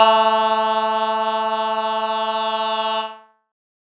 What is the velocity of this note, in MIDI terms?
100